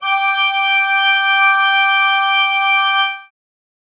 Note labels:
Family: organ; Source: acoustic; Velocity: 127; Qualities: bright, reverb

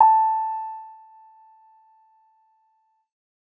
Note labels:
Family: keyboard; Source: electronic; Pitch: A5; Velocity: 25

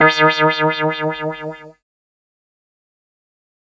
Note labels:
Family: keyboard; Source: synthesizer; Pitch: D#3; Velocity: 75; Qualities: distorted, fast decay

